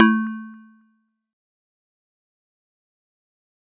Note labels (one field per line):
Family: mallet percussion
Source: acoustic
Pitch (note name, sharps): A3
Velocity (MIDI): 75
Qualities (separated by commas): fast decay, percussive